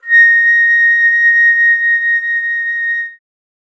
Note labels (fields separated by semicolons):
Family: flute; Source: acoustic; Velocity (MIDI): 75; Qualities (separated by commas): bright